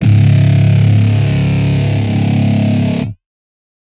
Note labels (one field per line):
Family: guitar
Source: electronic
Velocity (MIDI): 25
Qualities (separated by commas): bright, distorted